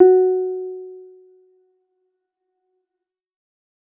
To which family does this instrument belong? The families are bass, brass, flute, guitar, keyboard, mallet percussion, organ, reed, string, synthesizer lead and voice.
keyboard